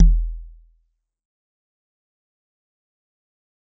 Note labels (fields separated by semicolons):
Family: mallet percussion; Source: acoustic; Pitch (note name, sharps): E1; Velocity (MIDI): 75; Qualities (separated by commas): dark, fast decay, percussive